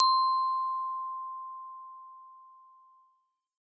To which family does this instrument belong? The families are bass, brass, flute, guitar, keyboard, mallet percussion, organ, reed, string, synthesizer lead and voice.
mallet percussion